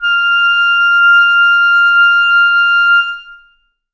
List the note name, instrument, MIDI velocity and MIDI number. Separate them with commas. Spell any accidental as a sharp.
F6, acoustic reed instrument, 75, 89